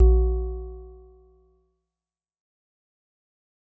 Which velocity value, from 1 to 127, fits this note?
75